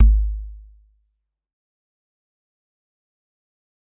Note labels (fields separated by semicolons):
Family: mallet percussion; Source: acoustic; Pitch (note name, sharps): G#1; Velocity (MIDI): 100; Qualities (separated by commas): fast decay, percussive